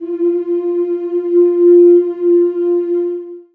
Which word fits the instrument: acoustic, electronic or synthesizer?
acoustic